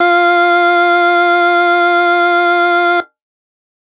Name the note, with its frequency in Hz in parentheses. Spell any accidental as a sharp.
F4 (349.2 Hz)